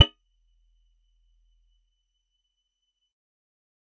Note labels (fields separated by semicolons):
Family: guitar; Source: acoustic; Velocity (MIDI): 25; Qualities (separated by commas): percussive